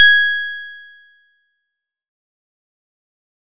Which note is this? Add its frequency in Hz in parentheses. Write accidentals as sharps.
G#6 (1661 Hz)